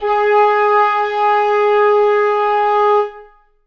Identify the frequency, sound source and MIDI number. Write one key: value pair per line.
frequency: 415.3 Hz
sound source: acoustic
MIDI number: 68